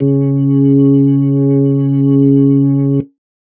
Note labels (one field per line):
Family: organ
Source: electronic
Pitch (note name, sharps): C#3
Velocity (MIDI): 75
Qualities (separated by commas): dark